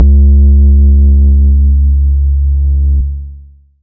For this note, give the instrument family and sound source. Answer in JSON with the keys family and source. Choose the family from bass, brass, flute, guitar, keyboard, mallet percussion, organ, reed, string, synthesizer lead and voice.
{"family": "bass", "source": "synthesizer"}